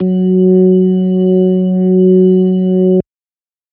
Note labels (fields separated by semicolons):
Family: organ; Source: electronic; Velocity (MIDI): 100